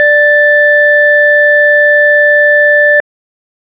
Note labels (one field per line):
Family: organ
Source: electronic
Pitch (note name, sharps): D5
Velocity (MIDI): 25